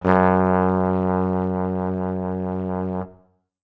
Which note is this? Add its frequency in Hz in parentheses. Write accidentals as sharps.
F#2 (92.5 Hz)